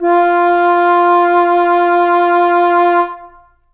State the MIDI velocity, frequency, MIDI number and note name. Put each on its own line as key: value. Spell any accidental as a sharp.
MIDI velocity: 127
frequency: 349.2 Hz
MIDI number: 65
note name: F4